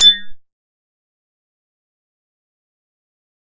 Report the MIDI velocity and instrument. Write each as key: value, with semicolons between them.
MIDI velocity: 100; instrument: synthesizer bass